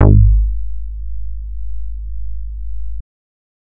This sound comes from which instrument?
synthesizer bass